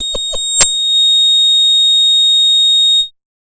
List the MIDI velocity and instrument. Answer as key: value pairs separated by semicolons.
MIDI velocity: 127; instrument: synthesizer bass